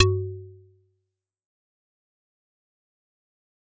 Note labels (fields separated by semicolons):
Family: mallet percussion; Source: acoustic; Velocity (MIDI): 75; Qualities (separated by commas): fast decay, percussive